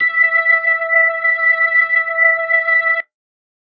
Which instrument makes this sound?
electronic organ